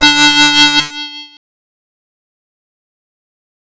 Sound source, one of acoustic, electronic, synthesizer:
synthesizer